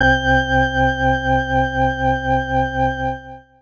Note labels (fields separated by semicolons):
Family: organ; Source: electronic; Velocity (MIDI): 25; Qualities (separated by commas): distorted